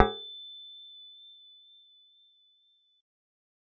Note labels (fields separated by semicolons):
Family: bass; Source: synthesizer; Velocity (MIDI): 25; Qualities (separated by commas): reverb